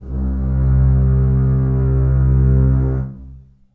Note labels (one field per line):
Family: string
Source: acoustic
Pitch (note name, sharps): C2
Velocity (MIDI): 25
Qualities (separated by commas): long release, reverb